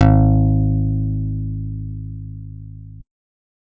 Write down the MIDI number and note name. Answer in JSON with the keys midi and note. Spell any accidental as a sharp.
{"midi": 32, "note": "G#1"}